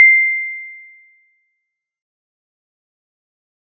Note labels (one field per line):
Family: mallet percussion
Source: acoustic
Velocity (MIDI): 100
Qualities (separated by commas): fast decay